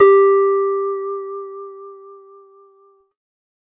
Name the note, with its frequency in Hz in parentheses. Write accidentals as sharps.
G4 (392 Hz)